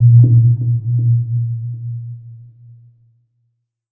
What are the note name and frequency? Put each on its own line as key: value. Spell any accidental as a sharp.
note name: A#2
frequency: 116.5 Hz